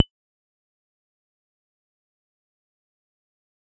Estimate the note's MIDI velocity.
127